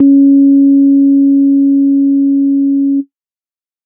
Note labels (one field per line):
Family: organ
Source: electronic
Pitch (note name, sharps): C#4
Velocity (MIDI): 50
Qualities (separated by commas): dark